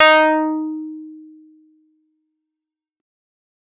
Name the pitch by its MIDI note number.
63